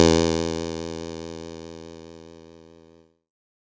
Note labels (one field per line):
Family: keyboard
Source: electronic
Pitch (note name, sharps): E2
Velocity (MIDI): 75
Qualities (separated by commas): bright